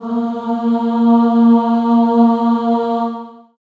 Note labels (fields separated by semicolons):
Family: voice; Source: acoustic; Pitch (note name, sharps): A#3; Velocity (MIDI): 50; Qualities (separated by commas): reverb